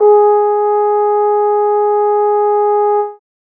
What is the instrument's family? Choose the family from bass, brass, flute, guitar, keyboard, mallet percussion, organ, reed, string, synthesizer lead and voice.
brass